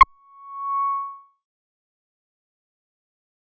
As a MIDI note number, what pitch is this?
85